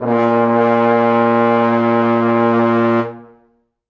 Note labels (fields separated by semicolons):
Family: brass; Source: acoustic; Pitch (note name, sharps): A#2; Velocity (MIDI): 127; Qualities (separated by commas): reverb